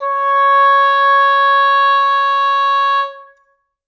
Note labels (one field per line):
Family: reed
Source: acoustic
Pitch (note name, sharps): C#5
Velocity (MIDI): 100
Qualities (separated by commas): reverb